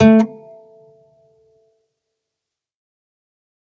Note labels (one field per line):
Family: string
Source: acoustic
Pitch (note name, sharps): A3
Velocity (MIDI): 75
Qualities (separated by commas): fast decay, percussive, reverb